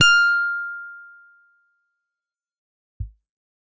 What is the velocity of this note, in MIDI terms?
25